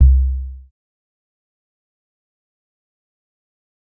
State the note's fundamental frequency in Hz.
65.41 Hz